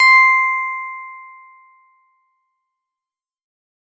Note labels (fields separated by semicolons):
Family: guitar; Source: synthesizer; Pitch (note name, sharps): C6; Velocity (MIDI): 127